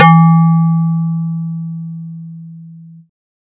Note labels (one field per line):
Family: bass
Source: synthesizer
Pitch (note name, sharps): E3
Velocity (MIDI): 100